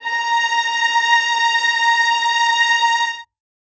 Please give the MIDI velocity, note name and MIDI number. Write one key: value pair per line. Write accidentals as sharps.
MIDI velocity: 50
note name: A#5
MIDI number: 82